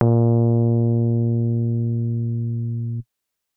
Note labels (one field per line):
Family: keyboard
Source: electronic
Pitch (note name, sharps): A#2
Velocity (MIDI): 100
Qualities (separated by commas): dark, distorted